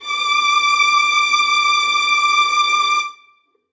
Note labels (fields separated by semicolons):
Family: string; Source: acoustic; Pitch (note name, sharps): D6; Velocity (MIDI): 50; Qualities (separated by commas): bright, reverb